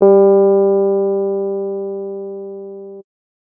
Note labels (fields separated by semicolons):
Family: keyboard; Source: electronic; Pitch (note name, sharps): G3; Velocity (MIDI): 50